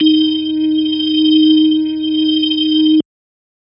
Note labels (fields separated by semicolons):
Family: organ; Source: electronic; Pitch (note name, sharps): D#4; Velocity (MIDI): 100